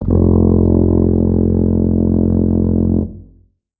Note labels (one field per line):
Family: brass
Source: acoustic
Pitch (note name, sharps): F1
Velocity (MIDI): 25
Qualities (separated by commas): dark